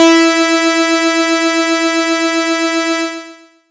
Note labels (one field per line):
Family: bass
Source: synthesizer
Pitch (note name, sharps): E4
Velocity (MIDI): 100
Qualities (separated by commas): bright, distorted, long release